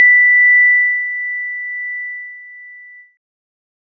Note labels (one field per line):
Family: keyboard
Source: electronic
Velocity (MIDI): 50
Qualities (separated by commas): multiphonic